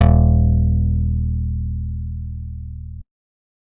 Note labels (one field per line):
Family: guitar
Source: acoustic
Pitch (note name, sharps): D#1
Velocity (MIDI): 100